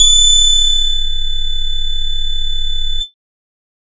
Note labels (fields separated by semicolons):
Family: bass; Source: synthesizer; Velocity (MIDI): 75; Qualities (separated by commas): bright, distorted, multiphonic, tempo-synced